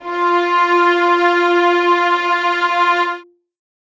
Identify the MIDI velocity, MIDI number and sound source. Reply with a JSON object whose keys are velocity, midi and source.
{"velocity": 75, "midi": 65, "source": "acoustic"}